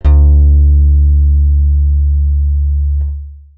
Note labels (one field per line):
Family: bass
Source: synthesizer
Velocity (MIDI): 75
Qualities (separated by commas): dark, long release